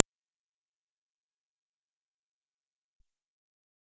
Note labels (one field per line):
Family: bass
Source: synthesizer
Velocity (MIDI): 75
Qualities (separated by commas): percussive